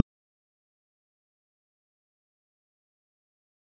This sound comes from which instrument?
electronic mallet percussion instrument